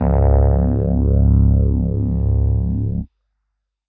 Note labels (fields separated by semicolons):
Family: keyboard; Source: electronic; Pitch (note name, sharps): C#1; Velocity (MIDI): 100; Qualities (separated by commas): distorted